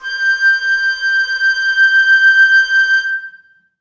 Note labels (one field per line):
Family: flute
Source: acoustic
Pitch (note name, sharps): G6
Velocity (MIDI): 50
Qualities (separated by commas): reverb